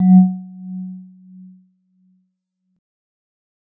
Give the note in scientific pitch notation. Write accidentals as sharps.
F#3